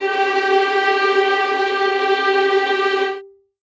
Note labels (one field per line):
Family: string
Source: acoustic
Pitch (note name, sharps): G4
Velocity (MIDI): 50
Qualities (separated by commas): bright, non-linear envelope, reverb